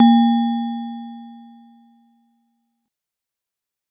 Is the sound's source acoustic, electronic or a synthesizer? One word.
acoustic